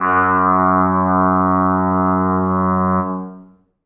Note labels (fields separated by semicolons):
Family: brass; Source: acoustic; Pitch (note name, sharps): F#2; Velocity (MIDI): 50; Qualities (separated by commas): long release, reverb